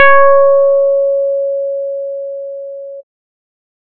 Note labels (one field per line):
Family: bass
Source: synthesizer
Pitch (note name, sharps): C#5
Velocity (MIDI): 50